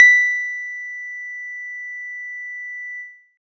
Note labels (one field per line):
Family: guitar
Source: synthesizer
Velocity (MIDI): 127